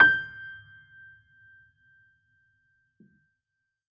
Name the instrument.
acoustic keyboard